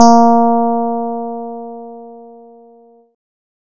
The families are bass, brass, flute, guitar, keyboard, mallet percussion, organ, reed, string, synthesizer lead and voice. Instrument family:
bass